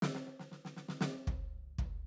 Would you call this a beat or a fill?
fill